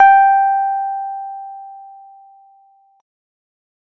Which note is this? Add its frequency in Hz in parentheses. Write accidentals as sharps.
G5 (784 Hz)